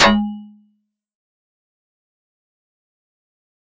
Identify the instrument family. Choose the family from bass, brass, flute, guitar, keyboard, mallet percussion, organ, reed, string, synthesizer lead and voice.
mallet percussion